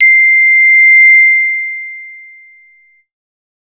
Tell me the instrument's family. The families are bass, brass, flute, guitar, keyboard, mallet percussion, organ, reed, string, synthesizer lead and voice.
bass